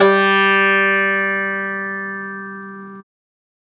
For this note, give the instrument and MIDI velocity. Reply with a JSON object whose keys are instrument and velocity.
{"instrument": "acoustic guitar", "velocity": 25}